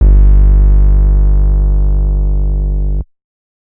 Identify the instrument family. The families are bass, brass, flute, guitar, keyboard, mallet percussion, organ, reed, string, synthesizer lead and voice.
bass